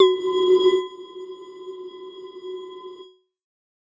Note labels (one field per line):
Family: mallet percussion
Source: electronic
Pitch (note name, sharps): F#4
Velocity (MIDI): 127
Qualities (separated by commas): non-linear envelope